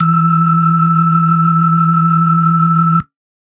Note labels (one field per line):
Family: organ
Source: electronic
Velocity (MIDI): 50